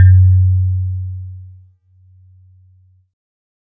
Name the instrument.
synthesizer keyboard